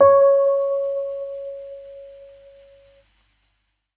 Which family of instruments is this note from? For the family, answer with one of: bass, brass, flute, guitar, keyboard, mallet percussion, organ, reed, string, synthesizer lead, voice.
keyboard